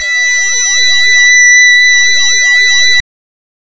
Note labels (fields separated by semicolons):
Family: reed; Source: synthesizer; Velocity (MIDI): 127; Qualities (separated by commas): distorted, non-linear envelope